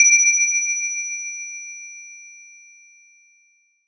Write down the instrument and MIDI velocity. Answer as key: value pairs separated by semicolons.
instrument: acoustic mallet percussion instrument; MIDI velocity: 127